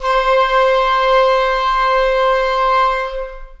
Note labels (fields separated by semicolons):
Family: reed; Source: acoustic; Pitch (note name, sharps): C5; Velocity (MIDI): 25; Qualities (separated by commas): long release, reverb